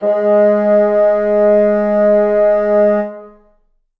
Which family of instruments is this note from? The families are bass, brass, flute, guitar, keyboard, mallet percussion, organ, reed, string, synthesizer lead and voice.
reed